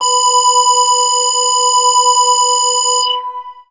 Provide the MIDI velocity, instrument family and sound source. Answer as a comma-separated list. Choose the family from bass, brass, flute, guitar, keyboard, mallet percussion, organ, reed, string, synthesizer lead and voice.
127, bass, synthesizer